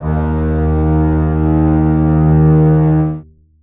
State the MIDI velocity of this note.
25